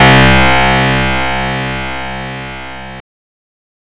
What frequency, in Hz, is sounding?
65.41 Hz